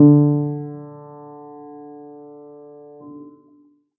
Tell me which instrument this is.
acoustic keyboard